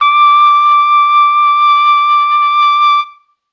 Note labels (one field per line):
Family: brass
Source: acoustic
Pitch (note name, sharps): D6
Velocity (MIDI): 25